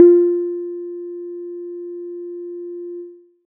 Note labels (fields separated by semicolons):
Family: guitar; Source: synthesizer; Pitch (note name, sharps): F4; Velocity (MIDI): 25